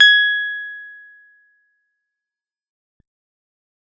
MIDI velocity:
25